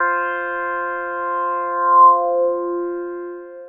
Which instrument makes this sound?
synthesizer lead